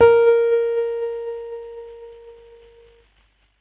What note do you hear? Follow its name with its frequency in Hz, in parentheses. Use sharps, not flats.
A#4 (466.2 Hz)